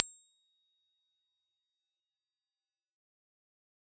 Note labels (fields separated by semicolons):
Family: bass; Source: synthesizer; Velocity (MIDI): 25; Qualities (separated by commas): fast decay, percussive